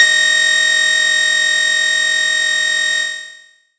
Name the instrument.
synthesizer bass